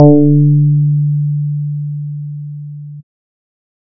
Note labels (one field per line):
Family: bass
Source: synthesizer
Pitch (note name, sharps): D3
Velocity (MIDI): 75